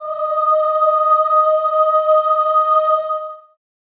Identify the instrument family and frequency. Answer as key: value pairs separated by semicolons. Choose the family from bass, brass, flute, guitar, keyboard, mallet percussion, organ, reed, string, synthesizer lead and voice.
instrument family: voice; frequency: 622.3 Hz